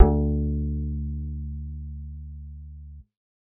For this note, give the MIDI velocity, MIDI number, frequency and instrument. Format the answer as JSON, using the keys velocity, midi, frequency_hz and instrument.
{"velocity": 127, "midi": 38, "frequency_hz": 73.42, "instrument": "synthesizer bass"}